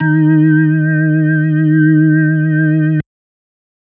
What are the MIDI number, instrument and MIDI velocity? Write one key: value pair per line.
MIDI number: 51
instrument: electronic organ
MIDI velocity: 75